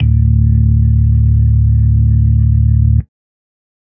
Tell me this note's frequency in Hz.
36.71 Hz